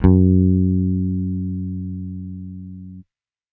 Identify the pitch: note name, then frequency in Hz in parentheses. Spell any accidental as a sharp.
F#2 (92.5 Hz)